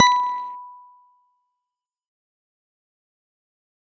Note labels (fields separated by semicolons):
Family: guitar; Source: electronic; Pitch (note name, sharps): B5; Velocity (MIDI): 100; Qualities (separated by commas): fast decay